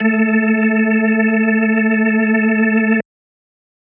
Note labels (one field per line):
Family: organ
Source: electronic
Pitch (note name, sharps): A3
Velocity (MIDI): 25